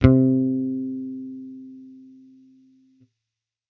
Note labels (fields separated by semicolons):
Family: bass; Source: electronic; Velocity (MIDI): 50